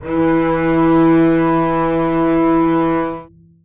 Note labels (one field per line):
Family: string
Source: acoustic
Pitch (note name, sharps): E3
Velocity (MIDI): 50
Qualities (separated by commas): long release, reverb